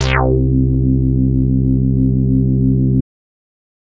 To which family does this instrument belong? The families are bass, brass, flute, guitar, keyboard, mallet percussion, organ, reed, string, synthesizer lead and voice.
bass